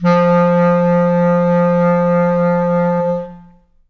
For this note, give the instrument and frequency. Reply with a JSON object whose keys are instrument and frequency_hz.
{"instrument": "acoustic reed instrument", "frequency_hz": 174.6}